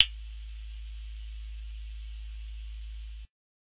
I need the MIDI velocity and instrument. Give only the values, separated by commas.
75, synthesizer bass